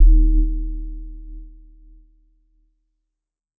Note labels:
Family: keyboard; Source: electronic; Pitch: D#1; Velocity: 25; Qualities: dark

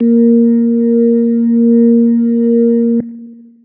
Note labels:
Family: organ; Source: electronic; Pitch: A#3; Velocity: 75; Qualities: dark, long release

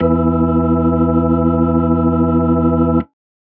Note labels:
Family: organ; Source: electronic; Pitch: E2; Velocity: 50

